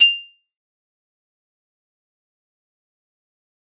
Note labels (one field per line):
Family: mallet percussion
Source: acoustic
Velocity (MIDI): 127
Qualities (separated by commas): bright, fast decay, percussive